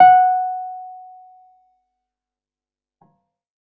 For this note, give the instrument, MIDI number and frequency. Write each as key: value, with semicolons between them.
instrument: electronic keyboard; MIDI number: 78; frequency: 740 Hz